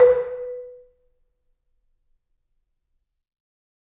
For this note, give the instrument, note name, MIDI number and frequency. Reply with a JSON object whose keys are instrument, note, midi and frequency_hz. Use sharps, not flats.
{"instrument": "acoustic mallet percussion instrument", "note": "B4", "midi": 71, "frequency_hz": 493.9}